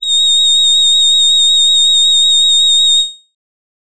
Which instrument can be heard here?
synthesizer voice